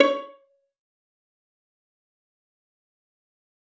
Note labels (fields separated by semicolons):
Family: string; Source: acoustic; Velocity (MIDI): 75; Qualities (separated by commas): fast decay, percussive, reverb